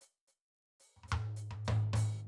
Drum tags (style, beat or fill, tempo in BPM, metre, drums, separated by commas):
Afro-Cuban, fill, 105 BPM, 4/4, hi-hat pedal, high tom